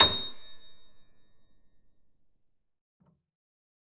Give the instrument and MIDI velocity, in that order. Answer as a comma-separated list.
acoustic keyboard, 50